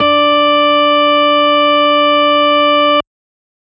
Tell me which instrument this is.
electronic organ